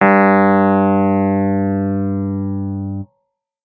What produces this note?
electronic keyboard